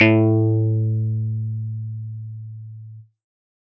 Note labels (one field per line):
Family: keyboard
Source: electronic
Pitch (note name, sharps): A2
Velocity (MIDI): 50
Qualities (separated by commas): distorted